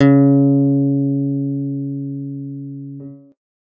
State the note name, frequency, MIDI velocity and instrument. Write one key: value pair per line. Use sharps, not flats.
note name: C#3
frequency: 138.6 Hz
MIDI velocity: 127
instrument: electronic guitar